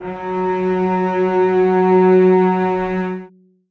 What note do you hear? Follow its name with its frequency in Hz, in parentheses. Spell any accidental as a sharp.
F#3 (185 Hz)